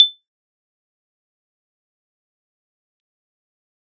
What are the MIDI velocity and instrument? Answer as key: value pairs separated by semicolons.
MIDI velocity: 75; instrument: electronic keyboard